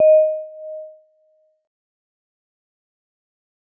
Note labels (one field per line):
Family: mallet percussion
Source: acoustic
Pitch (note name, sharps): D#5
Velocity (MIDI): 25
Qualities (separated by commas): dark, fast decay, non-linear envelope, percussive